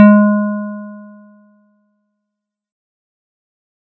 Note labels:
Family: keyboard; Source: electronic; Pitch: G#3; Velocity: 75; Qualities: fast decay

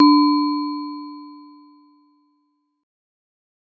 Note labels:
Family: mallet percussion; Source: acoustic; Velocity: 75; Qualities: dark

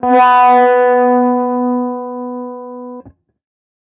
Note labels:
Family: guitar; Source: electronic; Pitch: B3; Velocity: 100; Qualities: distorted, non-linear envelope

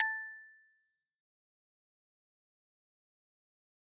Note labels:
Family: mallet percussion; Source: acoustic; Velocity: 127; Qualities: fast decay, percussive

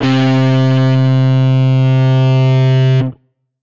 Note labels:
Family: guitar; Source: electronic; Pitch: C3; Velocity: 100; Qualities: bright, distorted

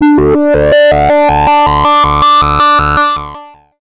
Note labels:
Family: bass; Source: synthesizer; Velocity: 25; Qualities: distorted, long release, multiphonic, tempo-synced

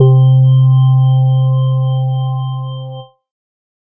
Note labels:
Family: organ; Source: electronic; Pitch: C3; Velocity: 25; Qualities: dark

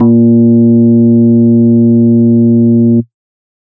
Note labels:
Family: organ; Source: electronic; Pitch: A#2; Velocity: 75

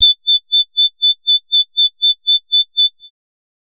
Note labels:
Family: bass; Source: synthesizer; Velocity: 100; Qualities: bright, distorted, tempo-synced

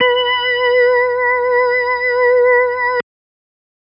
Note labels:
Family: organ; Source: electronic; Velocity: 75

